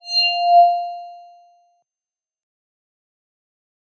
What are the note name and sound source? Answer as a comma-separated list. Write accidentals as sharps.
F5, electronic